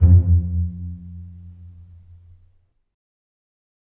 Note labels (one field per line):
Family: string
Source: acoustic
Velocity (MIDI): 25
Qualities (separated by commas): dark, reverb